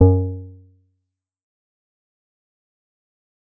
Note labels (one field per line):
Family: bass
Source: synthesizer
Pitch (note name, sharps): F#2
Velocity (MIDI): 50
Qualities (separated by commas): dark, fast decay, percussive